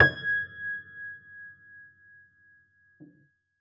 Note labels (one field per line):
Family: keyboard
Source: acoustic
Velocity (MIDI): 75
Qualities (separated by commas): reverb